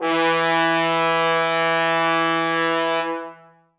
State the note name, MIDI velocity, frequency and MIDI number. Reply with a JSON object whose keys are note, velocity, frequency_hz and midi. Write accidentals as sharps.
{"note": "E3", "velocity": 127, "frequency_hz": 164.8, "midi": 52}